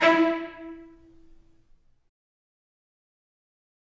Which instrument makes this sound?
acoustic string instrument